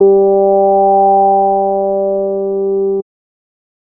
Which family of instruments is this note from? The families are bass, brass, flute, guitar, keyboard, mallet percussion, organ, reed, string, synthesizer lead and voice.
bass